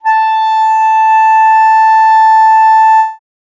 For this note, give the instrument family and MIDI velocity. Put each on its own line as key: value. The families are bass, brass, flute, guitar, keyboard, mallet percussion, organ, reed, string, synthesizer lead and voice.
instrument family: reed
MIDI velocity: 127